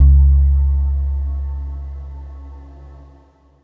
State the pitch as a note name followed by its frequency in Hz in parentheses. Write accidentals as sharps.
C#2 (69.3 Hz)